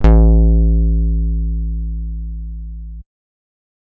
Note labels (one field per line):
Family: guitar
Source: electronic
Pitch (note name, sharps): A1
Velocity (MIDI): 50